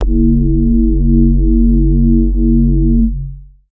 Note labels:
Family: bass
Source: synthesizer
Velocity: 100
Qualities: distorted, long release, multiphonic

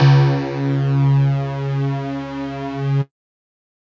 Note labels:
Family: mallet percussion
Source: electronic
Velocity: 127

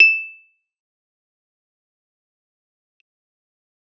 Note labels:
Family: keyboard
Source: electronic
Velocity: 100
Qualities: bright, fast decay, percussive

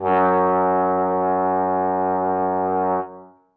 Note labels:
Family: brass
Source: acoustic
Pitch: F#2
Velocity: 25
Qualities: reverb

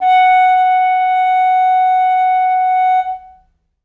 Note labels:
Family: reed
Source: acoustic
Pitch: F#5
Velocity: 50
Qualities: reverb

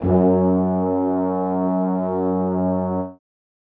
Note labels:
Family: brass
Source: acoustic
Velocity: 25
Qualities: reverb

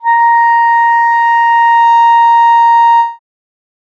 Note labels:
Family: reed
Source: acoustic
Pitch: A#5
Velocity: 50

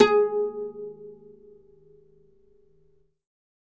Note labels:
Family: guitar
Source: acoustic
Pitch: G#4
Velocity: 127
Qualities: reverb

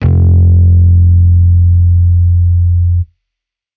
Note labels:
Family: bass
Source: electronic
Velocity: 75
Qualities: distorted

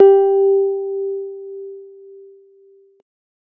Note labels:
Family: keyboard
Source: electronic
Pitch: G4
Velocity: 50

